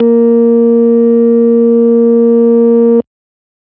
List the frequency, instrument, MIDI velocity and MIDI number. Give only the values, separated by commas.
233.1 Hz, electronic organ, 127, 58